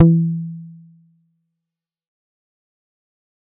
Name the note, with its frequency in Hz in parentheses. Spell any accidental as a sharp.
E3 (164.8 Hz)